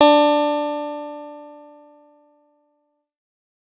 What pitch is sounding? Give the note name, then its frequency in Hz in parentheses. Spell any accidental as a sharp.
D4 (293.7 Hz)